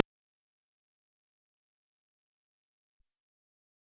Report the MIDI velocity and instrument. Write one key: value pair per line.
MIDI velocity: 50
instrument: synthesizer bass